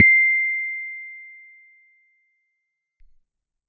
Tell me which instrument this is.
electronic keyboard